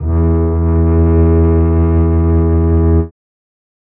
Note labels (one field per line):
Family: string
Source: acoustic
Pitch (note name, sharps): E2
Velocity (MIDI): 75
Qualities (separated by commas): reverb